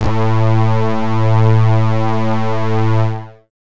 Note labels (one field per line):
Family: bass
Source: synthesizer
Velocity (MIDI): 75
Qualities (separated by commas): distorted